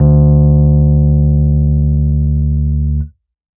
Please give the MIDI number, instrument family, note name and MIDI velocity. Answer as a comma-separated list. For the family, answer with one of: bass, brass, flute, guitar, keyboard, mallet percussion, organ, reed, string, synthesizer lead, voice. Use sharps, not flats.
38, keyboard, D2, 75